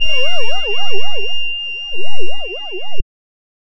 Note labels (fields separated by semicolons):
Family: reed; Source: synthesizer; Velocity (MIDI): 25; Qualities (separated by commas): bright, distorted, non-linear envelope